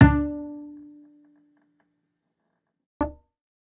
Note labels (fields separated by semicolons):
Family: bass; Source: acoustic; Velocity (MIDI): 127; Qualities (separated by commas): fast decay, percussive